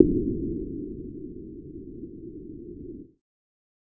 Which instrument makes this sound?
synthesizer bass